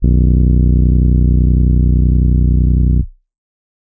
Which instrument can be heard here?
electronic keyboard